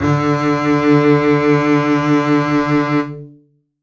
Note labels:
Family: string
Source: acoustic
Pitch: D3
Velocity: 100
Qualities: reverb

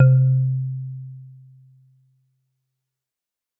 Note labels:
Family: mallet percussion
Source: acoustic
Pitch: C3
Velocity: 25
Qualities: dark, reverb

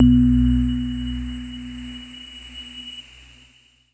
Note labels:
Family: keyboard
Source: electronic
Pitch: B1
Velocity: 25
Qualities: dark

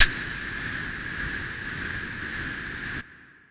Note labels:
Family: flute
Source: acoustic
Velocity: 75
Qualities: distorted

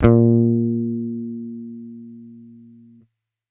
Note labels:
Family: bass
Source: electronic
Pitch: A#2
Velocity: 100

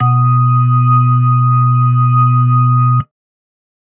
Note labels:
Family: organ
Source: electronic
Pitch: B2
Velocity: 75

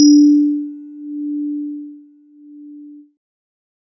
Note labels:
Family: keyboard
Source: electronic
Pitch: D4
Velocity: 127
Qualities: multiphonic

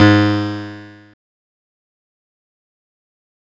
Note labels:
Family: guitar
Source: electronic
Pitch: G#2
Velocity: 25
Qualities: bright, distorted, fast decay

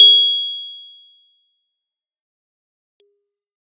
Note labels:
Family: keyboard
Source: acoustic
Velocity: 25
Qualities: bright, fast decay

